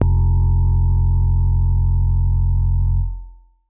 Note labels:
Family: keyboard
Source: acoustic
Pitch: F1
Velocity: 100

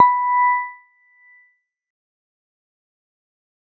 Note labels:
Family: mallet percussion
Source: electronic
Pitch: B5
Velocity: 50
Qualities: fast decay

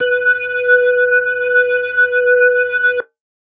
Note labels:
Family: organ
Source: electronic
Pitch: B4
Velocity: 100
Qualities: distorted

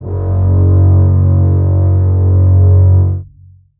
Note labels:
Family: string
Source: acoustic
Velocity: 50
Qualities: long release, reverb

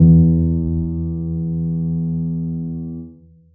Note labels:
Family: keyboard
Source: acoustic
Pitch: E2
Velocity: 50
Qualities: dark, reverb

